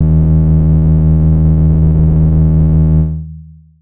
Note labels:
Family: keyboard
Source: electronic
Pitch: D#2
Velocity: 127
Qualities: distorted, long release

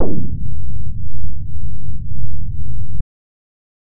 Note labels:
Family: bass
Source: synthesizer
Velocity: 25

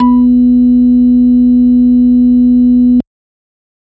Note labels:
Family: organ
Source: electronic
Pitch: B3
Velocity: 50

